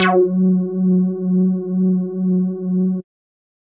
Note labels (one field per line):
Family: bass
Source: synthesizer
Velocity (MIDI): 127